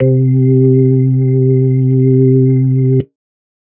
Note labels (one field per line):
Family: organ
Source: electronic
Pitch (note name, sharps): C3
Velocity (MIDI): 50